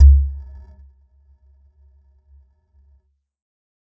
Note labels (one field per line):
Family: mallet percussion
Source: electronic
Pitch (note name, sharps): C#2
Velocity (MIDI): 50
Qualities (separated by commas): dark, non-linear envelope, percussive